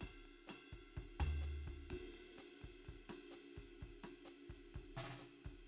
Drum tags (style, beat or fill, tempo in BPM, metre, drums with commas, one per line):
bossa nova
beat
127 BPM
4/4
ride, ride bell, hi-hat pedal, snare, cross-stick, floor tom, kick